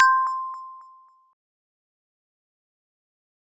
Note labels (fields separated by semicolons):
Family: mallet percussion; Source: acoustic; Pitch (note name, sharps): C6; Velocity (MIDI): 25; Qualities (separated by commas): fast decay